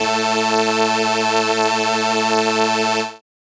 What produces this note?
synthesizer keyboard